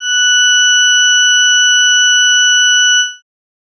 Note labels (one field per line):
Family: organ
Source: electronic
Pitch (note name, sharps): F#6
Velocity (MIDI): 50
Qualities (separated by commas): bright